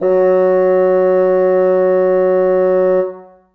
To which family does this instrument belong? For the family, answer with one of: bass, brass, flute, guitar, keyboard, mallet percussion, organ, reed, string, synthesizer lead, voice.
reed